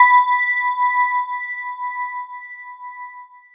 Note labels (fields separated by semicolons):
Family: mallet percussion; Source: electronic; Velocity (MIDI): 25